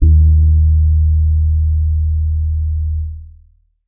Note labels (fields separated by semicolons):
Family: keyboard; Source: electronic; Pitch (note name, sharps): D#2; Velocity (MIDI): 25; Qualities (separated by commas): dark, long release